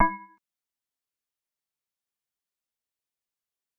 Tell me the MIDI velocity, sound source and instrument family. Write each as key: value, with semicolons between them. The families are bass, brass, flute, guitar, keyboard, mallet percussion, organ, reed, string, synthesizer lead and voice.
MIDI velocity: 25; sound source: synthesizer; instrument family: mallet percussion